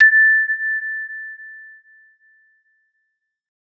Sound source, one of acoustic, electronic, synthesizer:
acoustic